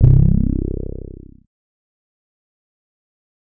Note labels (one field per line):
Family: bass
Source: synthesizer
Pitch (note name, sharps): C1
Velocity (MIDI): 50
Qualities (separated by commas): distorted, fast decay